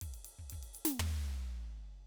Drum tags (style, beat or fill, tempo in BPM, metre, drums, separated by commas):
samba, fill, 116 BPM, 4/4, ride, hi-hat pedal, snare, floor tom, kick